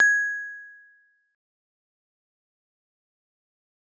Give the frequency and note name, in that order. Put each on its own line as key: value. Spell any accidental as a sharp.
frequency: 1661 Hz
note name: G#6